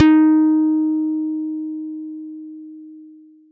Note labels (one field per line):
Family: guitar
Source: electronic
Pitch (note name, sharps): D#4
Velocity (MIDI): 50